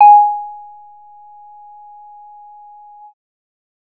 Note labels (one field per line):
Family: bass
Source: synthesizer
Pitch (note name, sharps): G#5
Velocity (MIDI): 100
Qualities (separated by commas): percussive